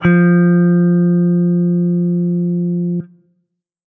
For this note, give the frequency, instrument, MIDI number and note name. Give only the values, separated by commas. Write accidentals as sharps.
174.6 Hz, electronic guitar, 53, F3